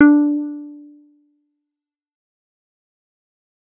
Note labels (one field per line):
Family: bass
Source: synthesizer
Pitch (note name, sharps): D4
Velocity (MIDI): 100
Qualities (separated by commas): dark, fast decay